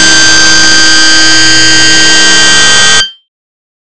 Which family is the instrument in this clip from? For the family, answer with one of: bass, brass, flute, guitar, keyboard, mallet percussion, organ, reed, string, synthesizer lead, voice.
bass